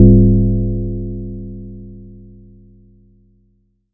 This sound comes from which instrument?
acoustic mallet percussion instrument